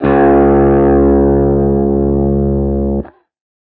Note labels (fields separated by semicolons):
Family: guitar; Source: electronic; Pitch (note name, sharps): C#2; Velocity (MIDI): 100; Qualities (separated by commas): distorted